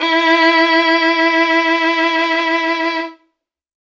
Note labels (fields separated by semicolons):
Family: string; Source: acoustic; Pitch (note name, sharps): E4; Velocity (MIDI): 100; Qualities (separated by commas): bright, reverb